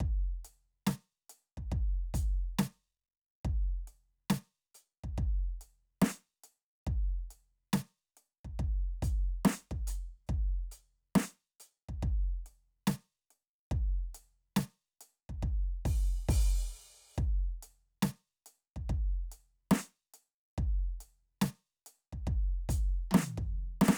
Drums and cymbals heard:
crash, ride, closed hi-hat, open hi-hat, hi-hat pedal, snare, cross-stick, high tom and kick